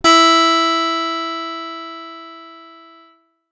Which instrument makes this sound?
acoustic guitar